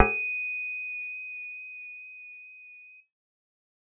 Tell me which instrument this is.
synthesizer bass